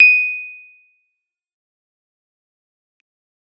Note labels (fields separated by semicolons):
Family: keyboard; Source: electronic; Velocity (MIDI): 75; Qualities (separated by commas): bright, fast decay, percussive